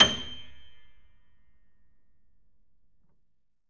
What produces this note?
acoustic keyboard